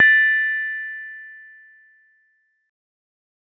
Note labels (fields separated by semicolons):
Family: mallet percussion; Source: acoustic; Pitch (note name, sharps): A6; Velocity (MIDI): 75; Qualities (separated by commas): reverb